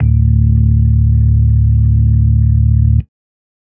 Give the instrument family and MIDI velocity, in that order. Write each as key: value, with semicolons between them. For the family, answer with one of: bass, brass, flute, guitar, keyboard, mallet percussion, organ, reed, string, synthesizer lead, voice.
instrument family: organ; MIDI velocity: 50